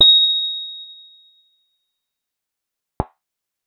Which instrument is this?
electronic guitar